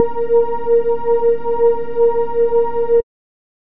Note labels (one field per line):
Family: bass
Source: synthesizer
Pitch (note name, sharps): A#4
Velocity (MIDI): 25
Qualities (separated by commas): dark